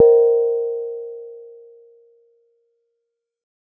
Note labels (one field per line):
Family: mallet percussion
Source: acoustic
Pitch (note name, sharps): A#4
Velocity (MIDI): 50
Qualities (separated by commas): reverb